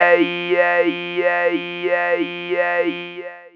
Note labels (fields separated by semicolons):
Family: voice; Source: synthesizer; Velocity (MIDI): 127; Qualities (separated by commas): long release, non-linear envelope, tempo-synced